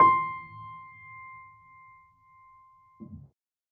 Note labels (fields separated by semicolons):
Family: keyboard; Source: acoustic; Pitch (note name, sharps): C6; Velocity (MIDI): 25; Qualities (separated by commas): percussive